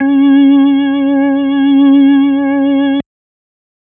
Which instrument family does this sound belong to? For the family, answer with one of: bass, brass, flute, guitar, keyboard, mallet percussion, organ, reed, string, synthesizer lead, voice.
organ